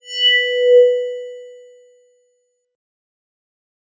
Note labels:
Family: mallet percussion; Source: electronic; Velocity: 75; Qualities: bright

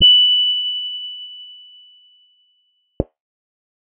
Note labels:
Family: guitar; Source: electronic; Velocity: 25; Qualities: reverb

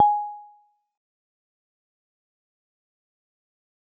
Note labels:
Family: mallet percussion; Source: acoustic; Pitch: G#5; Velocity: 25; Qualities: fast decay, percussive

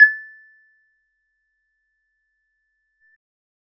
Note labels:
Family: bass; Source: synthesizer; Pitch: A6; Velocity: 25; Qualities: percussive

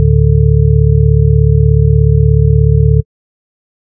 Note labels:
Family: organ; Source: electronic; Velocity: 127; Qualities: dark

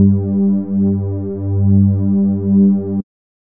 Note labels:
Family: bass; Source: synthesizer; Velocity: 25; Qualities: dark

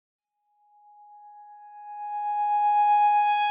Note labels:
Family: guitar; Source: electronic; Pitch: G#5; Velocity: 75; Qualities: long release

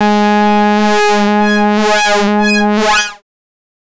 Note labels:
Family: bass; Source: synthesizer; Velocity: 75; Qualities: distorted, non-linear envelope

